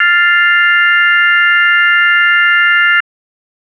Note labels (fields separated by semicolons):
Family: organ; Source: electronic; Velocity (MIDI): 50; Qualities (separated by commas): bright